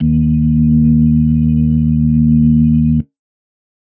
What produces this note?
electronic organ